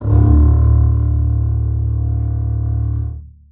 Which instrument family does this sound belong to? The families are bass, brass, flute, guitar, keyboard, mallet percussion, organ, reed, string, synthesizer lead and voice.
string